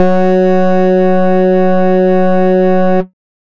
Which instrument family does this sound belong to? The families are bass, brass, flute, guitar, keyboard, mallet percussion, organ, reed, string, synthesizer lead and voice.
bass